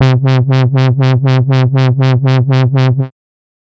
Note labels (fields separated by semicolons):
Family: bass; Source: synthesizer; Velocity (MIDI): 100; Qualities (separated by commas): bright, distorted, tempo-synced